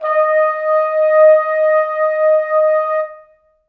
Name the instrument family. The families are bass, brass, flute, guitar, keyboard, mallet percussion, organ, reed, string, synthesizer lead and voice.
brass